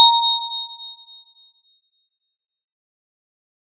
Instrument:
acoustic mallet percussion instrument